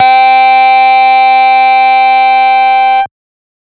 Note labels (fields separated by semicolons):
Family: bass; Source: synthesizer; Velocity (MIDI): 75; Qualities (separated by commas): bright, distorted, multiphonic